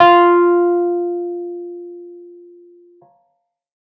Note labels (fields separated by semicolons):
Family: keyboard; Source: electronic; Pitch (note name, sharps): F4; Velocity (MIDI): 127